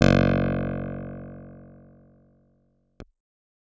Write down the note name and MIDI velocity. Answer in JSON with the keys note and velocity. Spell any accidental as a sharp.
{"note": "F#1", "velocity": 127}